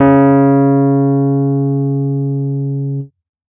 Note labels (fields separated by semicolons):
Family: keyboard; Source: electronic; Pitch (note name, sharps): C#3; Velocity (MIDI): 127